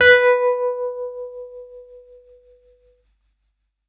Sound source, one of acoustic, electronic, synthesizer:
electronic